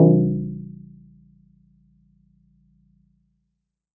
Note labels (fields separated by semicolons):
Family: mallet percussion; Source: acoustic; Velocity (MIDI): 50